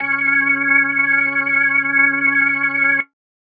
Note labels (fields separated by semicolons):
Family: organ; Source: electronic; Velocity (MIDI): 100